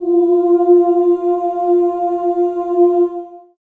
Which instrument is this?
acoustic voice